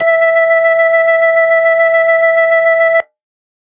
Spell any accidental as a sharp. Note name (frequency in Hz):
E5 (659.3 Hz)